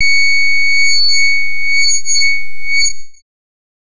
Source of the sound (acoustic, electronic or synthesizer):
synthesizer